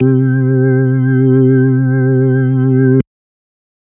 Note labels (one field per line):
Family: organ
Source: electronic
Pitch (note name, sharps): C3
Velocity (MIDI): 127